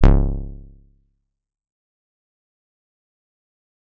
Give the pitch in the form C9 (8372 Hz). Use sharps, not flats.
C#1 (34.65 Hz)